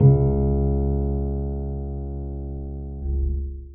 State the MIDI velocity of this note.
50